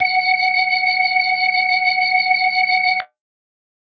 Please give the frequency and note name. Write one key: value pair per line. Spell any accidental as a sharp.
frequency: 740 Hz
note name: F#5